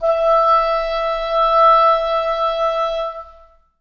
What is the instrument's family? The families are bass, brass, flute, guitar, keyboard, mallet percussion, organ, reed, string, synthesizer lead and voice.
reed